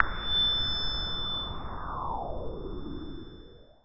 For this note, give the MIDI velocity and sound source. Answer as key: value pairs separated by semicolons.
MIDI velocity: 50; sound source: synthesizer